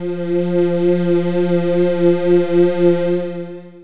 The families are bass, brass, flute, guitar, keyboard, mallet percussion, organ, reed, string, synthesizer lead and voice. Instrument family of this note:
voice